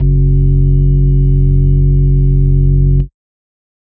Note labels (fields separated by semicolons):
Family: organ; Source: electronic; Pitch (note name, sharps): F#1; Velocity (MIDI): 25; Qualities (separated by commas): dark